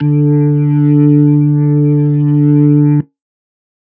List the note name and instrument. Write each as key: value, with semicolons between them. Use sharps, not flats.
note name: D3; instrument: electronic organ